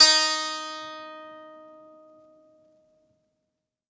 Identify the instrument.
acoustic guitar